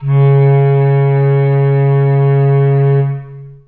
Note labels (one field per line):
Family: reed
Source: acoustic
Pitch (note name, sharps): C#3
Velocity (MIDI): 25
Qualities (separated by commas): long release, reverb